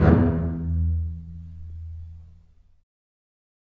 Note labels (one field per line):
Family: string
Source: acoustic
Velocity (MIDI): 25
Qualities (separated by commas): reverb